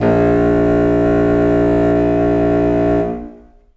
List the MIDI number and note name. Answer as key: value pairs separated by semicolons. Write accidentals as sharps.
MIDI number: 34; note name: A#1